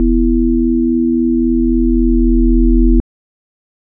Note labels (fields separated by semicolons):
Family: organ; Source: electronic; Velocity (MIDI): 75